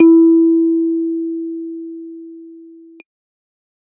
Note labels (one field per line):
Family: keyboard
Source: electronic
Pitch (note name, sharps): E4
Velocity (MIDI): 25